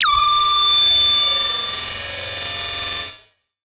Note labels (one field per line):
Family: synthesizer lead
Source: synthesizer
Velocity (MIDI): 50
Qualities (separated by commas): bright, distorted, multiphonic, non-linear envelope